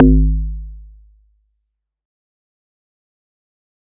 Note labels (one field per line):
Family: mallet percussion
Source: acoustic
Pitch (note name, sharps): G#1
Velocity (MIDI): 127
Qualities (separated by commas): fast decay